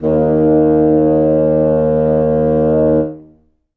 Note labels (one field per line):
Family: reed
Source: acoustic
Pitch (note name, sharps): D#2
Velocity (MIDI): 25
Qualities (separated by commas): reverb